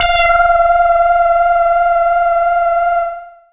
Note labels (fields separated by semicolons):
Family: bass; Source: synthesizer; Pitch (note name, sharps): F5; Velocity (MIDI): 75; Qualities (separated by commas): distorted, tempo-synced